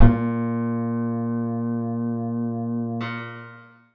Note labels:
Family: guitar; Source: acoustic; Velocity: 127; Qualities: reverb

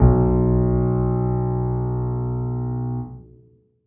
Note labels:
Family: keyboard; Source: acoustic; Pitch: B1; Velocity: 50; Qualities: reverb

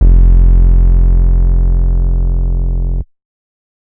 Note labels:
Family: bass; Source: synthesizer; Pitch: F1; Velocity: 50; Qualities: distorted

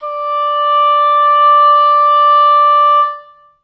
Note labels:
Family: reed; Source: acoustic; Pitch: D5; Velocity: 75; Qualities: reverb

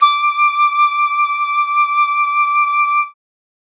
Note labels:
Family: flute; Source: acoustic; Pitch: D6; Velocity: 75

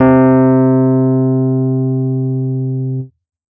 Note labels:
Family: keyboard; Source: electronic; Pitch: C3; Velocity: 127

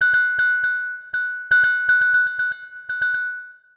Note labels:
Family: mallet percussion; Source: synthesizer; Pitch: F#6; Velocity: 25; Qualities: long release, multiphonic, percussive, tempo-synced

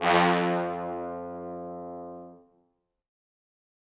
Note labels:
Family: brass; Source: acoustic; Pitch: F2; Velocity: 75; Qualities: bright, reverb

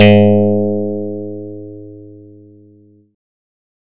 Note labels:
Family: bass; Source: synthesizer; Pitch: G#2; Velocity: 100

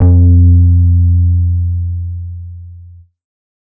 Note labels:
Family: bass; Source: synthesizer; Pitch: F2; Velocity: 50; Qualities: distorted

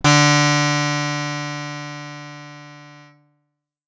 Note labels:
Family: guitar; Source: acoustic; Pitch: D3; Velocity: 127; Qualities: bright, distorted

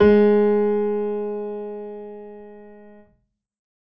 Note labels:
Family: keyboard; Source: acoustic; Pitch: G#3; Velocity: 75; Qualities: reverb

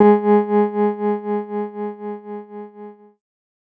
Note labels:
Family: keyboard; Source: electronic; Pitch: G#3; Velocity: 127; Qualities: dark

